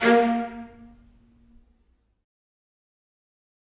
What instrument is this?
acoustic string instrument